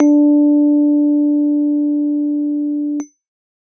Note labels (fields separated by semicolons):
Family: keyboard; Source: electronic; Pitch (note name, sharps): D4; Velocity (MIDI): 50